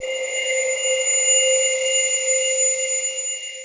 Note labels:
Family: mallet percussion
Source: electronic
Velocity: 25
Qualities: bright, long release, non-linear envelope

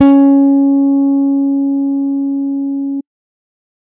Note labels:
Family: bass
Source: electronic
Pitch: C#4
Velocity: 100

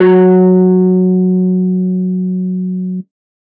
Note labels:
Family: guitar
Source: electronic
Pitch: F#3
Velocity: 50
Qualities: distorted

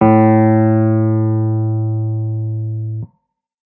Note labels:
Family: keyboard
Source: electronic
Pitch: A2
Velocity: 75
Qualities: distorted

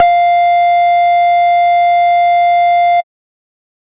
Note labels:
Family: bass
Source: synthesizer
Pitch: F5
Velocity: 50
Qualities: distorted, tempo-synced

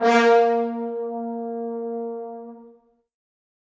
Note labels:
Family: brass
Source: acoustic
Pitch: A#3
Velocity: 25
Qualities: bright, reverb

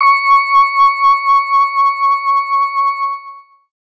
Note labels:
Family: organ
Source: electronic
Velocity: 25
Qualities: long release

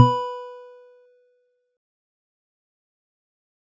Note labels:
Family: mallet percussion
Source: acoustic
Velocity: 50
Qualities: fast decay, percussive

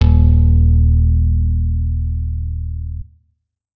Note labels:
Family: guitar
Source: electronic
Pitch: D#1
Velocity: 75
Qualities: reverb

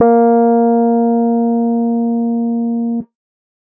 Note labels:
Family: keyboard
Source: electronic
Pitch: A#3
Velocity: 100

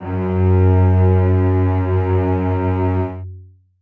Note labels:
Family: string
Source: acoustic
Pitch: F#2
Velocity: 100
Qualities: long release, reverb

